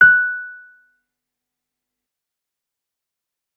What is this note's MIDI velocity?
75